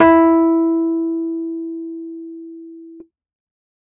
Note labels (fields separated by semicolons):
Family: keyboard; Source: electronic; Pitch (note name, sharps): E4; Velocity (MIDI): 127